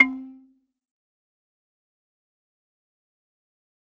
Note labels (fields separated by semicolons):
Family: mallet percussion; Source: acoustic; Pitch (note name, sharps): C4; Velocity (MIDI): 75; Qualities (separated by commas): fast decay, percussive, reverb